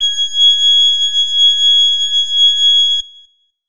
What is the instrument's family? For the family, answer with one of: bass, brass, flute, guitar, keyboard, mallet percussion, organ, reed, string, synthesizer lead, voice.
flute